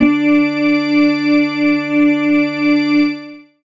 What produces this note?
electronic organ